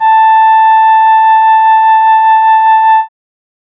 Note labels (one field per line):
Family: keyboard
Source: synthesizer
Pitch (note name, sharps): A5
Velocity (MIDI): 75